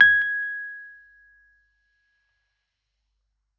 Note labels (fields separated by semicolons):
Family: keyboard; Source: electronic; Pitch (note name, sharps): G#6; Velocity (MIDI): 100